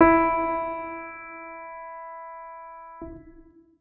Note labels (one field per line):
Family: organ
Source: electronic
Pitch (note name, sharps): E4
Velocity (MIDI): 50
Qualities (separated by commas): reverb